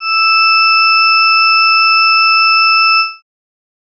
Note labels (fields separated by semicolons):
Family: organ; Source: electronic; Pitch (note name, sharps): E6; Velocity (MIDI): 127; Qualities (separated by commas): bright